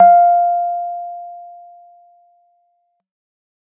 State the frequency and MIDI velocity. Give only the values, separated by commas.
698.5 Hz, 25